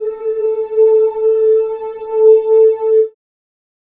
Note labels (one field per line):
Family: voice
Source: acoustic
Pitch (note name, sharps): A4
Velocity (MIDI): 100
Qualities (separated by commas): dark, reverb